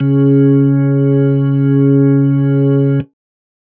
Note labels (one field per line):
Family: organ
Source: electronic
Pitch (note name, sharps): C#3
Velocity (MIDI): 100